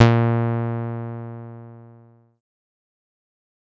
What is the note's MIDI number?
46